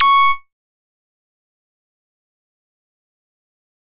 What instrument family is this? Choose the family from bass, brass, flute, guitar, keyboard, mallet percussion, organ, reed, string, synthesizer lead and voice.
bass